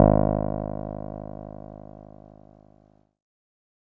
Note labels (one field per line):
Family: keyboard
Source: electronic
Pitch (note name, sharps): G#1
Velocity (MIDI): 25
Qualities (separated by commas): dark